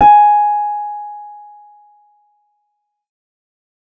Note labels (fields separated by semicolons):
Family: keyboard; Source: synthesizer; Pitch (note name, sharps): G#5; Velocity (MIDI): 75